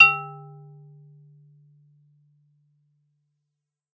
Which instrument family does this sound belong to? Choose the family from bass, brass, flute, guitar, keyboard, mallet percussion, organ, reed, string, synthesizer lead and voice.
mallet percussion